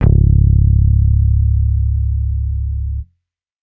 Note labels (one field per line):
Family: bass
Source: electronic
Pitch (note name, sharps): C#1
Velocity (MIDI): 100